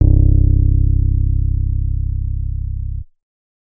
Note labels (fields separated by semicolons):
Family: bass; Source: synthesizer; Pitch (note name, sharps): C1; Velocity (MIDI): 50; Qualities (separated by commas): dark, reverb